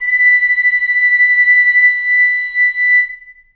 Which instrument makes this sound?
acoustic flute